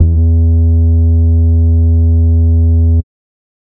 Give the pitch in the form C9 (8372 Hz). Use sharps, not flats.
E2 (82.41 Hz)